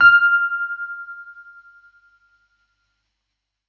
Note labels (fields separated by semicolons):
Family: keyboard; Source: electronic; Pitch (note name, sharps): F6; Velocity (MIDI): 75